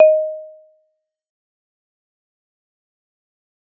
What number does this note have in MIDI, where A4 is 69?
75